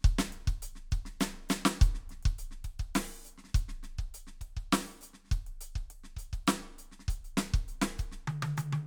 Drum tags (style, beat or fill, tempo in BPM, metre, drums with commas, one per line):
rock
beat
102 BPM
3/4
closed hi-hat, open hi-hat, hi-hat pedal, snare, high tom, kick